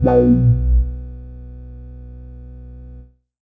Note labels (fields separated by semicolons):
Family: bass; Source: synthesizer; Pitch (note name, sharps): B1; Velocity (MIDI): 25; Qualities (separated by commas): distorted, non-linear envelope